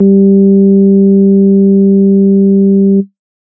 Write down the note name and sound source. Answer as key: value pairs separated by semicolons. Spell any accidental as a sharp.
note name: G3; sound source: electronic